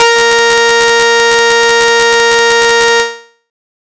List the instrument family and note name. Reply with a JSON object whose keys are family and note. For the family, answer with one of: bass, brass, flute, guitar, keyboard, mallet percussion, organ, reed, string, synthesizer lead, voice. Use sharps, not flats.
{"family": "bass", "note": "A#4"}